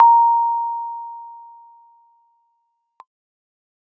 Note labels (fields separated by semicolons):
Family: keyboard; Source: electronic; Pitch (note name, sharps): A#5; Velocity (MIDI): 25